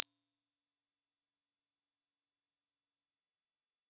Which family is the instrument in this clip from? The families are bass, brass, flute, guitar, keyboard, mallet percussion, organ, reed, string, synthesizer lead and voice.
mallet percussion